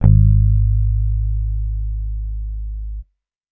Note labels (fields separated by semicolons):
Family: bass; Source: electronic; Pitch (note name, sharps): G#1; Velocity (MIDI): 25